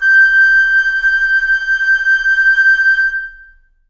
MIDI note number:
91